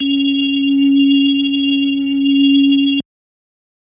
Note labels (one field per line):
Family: organ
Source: electronic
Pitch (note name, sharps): C#4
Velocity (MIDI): 50